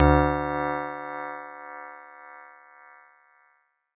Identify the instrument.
electronic keyboard